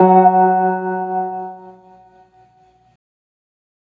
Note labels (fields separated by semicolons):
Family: organ; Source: electronic; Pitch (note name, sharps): F#3; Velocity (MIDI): 100